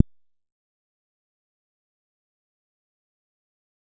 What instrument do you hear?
synthesizer bass